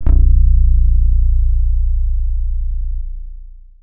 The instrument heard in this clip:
electronic guitar